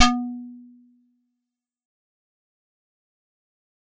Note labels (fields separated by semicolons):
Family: keyboard; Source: acoustic; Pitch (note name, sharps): B3; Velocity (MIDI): 100; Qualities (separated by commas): fast decay, percussive